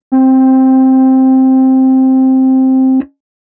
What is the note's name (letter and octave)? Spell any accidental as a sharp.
C4